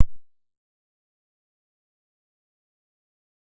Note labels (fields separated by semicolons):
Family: bass; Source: synthesizer; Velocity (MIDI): 50; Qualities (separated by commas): fast decay, percussive